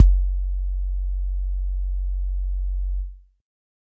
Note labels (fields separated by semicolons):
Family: keyboard; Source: electronic; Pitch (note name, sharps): F#1; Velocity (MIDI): 100; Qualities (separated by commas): dark